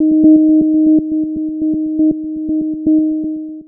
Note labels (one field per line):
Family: synthesizer lead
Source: synthesizer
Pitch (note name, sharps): D#4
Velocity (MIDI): 100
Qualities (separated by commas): dark, long release, tempo-synced